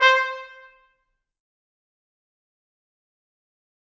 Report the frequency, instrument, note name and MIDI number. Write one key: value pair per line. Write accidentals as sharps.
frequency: 523.3 Hz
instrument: acoustic brass instrument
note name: C5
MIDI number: 72